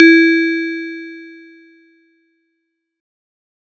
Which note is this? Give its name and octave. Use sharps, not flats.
E4